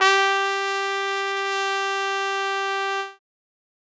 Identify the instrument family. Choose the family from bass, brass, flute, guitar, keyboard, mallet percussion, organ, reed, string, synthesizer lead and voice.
brass